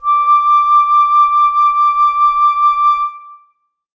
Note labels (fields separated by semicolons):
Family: flute; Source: acoustic; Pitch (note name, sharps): D6; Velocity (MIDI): 50; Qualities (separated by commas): reverb